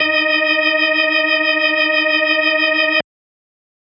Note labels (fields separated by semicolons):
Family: organ; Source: electronic; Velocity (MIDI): 50